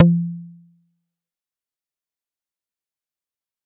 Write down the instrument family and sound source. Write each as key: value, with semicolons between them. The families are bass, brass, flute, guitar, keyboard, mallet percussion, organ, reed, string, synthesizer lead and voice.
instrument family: bass; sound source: synthesizer